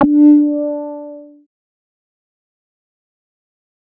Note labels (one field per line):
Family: bass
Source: synthesizer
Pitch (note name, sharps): D4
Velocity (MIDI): 100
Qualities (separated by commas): distorted, fast decay